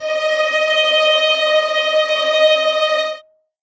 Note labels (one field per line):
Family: string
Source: acoustic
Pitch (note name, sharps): D#5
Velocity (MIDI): 75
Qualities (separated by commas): bright, non-linear envelope, reverb